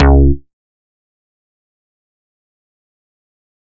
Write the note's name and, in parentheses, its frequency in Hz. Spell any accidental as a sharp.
C#2 (69.3 Hz)